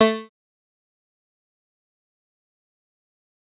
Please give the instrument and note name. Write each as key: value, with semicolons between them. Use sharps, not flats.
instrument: synthesizer bass; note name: A3